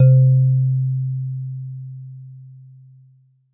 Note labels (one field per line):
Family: mallet percussion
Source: acoustic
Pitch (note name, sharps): C3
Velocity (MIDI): 50